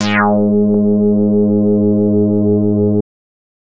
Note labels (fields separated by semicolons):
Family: bass; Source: synthesizer; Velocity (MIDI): 127; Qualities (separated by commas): distorted